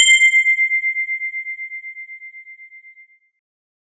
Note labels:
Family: guitar; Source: synthesizer; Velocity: 127; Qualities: bright

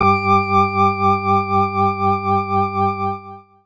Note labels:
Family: organ; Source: electronic; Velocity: 100; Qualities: distorted

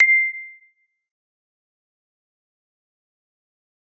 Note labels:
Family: mallet percussion; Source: acoustic; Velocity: 127; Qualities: fast decay, percussive

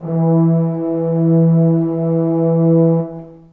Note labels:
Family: brass; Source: acoustic; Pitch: E3; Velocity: 25; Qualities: dark, long release, reverb

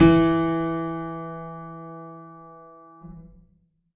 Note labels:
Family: keyboard; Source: acoustic; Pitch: E3; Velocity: 127; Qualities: reverb

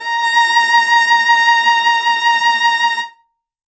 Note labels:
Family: string; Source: acoustic; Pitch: A#5; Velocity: 100; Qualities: bright, reverb

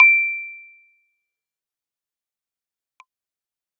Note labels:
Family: keyboard; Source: electronic; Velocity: 25; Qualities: fast decay, percussive

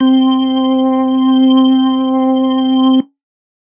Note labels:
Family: organ; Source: electronic; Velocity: 25

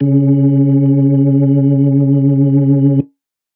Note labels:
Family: organ; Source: electronic; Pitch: C#3; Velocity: 127

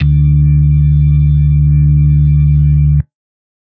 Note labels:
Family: organ; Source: electronic; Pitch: D2; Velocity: 100; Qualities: dark

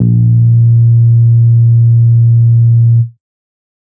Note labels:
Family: bass; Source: synthesizer; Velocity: 100; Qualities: dark

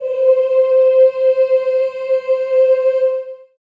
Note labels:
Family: voice; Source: acoustic; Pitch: C5; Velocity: 50; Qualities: long release, reverb

